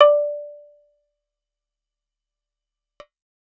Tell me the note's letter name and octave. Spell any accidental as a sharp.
D5